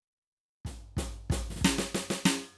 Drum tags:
rock, fill, 93 BPM, 4/4, snare, floor tom, kick

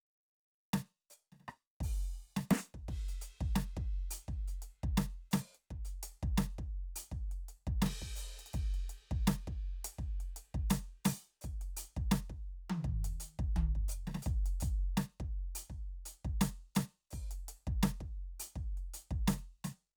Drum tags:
New Orleans funk, beat, 84 BPM, 4/4, crash, closed hi-hat, open hi-hat, hi-hat pedal, snare, cross-stick, high tom, floor tom, kick

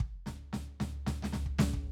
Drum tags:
country, fill, 114 BPM, 4/4, snare, floor tom, kick

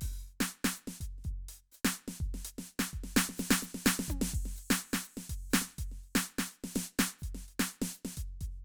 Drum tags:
Latin, beat, 125 BPM, 3/4, crash, closed hi-hat, open hi-hat, hi-hat pedal, snare, high tom, kick

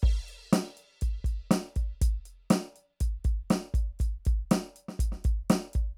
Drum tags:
rock, beat, 120 BPM, 4/4, crash, closed hi-hat, hi-hat pedal, snare, kick

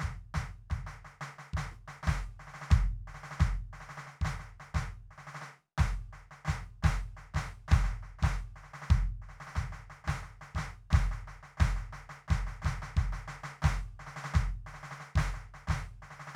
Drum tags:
march, beat, 176 BPM, 4/4, snare, cross-stick, kick

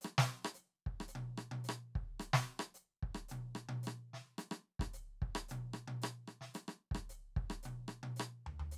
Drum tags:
Afro-Cuban rumba, beat, 110 BPM, 4/4, hi-hat pedal, snare, cross-stick, high tom, floor tom, kick

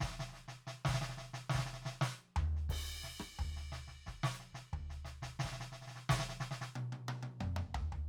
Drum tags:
samba, beat, 89 BPM, 4/4, crash, hi-hat pedal, snare, cross-stick, high tom, mid tom, floor tom, kick

